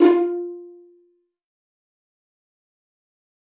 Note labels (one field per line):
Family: string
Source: acoustic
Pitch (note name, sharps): F4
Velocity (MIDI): 75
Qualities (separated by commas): fast decay, reverb